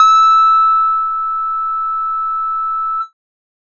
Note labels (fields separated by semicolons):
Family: bass; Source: synthesizer; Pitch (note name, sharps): E6; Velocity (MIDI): 127